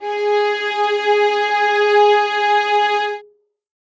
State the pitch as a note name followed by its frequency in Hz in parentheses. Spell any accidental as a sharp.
G#4 (415.3 Hz)